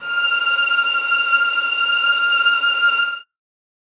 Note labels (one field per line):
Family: string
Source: acoustic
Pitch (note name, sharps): F6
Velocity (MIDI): 75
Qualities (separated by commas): reverb